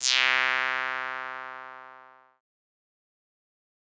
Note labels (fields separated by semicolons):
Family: bass; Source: synthesizer; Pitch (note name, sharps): C3; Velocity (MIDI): 127; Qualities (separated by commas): bright, distorted, fast decay